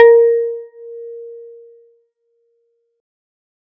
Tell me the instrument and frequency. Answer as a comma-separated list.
synthesizer guitar, 466.2 Hz